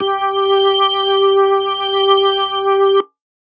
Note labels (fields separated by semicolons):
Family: organ; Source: electronic; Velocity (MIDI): 100